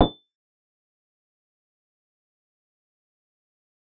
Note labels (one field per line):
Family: keyboard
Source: synthesizer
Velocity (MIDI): 25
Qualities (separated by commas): fast decay, percussive